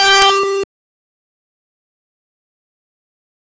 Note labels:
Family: bass; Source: synthesizer; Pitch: G4; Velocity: 127; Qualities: bright, distorted, fast decay

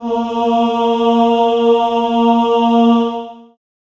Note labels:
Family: voice; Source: acoustic; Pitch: A#3; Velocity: 25; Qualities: long release, reverb

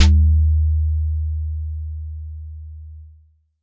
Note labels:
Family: bass; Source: synthesizer; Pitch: D#2; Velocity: 25; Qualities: distorted

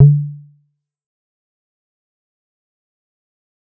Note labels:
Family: bass; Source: synthesizer; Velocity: 127; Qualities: fast decay, percussive

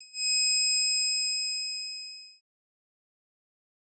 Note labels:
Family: bass; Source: synthesizer; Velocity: 25; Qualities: bright, distorted, fast decay

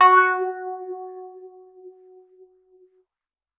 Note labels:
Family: keyboard; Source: electronic; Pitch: F#4; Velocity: 127; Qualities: non-linear envelope

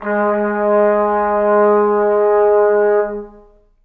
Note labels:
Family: brass; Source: acoustic; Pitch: G#3; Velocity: 25; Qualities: long release, reverb

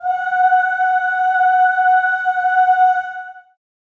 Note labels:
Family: voice; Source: acoustic; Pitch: F#5; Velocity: 25; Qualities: reverb

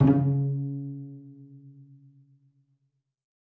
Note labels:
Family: string; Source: acoustic; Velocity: 100; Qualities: dark, reverb

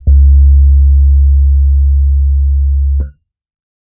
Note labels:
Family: keyboard; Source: electronic; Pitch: C#2; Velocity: 25; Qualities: dark

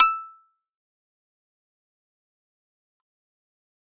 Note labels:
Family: keyboard; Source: electronic; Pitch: E6; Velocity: 100; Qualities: fast decay, percussive

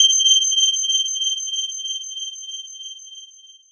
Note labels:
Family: mallet percussion; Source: electronic; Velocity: 100; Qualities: bright, long release

